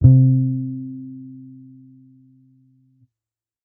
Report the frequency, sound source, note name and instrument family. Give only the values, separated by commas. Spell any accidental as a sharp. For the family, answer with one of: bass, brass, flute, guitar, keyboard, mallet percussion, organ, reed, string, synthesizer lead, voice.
130.8 Hz, electronic, C3, bass